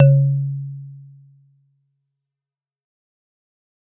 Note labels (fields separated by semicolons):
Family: mallet percussion; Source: acoustic; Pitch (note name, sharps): C#3; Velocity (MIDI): 100; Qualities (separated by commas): dark, fast decay